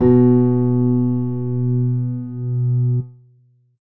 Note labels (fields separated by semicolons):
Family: keyboard; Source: electronic; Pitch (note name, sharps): B2; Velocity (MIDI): 25; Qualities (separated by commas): dark